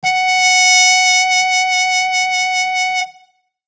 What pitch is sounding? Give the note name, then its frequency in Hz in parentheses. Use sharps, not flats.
F#5 (740 Hz)